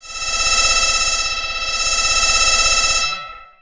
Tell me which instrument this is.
synthesizer bass